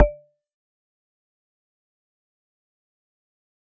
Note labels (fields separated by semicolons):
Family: mallet percussion; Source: electronic; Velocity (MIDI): 50; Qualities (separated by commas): fast decay, percussive